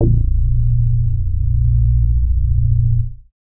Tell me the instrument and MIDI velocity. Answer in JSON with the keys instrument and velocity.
{"instrument": "synthesizer bass", "velocity": 25}